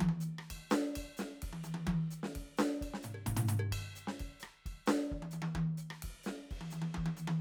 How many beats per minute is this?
130 BPM